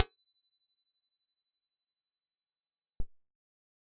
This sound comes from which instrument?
electronic keyboard